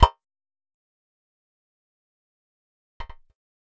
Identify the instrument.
synthesizer bass